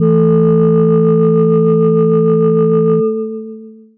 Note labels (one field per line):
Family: mallet percussion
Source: electronic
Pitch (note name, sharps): A1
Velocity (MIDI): 100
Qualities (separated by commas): long release